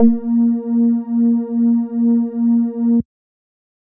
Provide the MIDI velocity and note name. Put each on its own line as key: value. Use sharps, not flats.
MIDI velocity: 50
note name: A#3